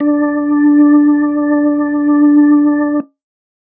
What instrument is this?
electronic organ